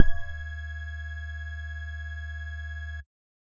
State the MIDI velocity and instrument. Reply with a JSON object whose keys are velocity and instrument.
{"velocity": 50, "instrument": "synthesizer bass"}